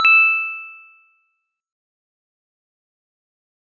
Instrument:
acoustic mallet percussion instrument